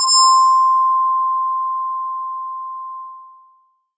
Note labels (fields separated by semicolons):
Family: mallet percussion; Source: electronic; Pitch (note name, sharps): C6; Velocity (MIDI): 127; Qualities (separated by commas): bright, multiphonic